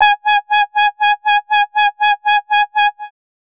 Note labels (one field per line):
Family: bass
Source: synthesizer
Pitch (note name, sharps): G#5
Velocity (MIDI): 75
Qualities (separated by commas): bright, distorted, tempo-synced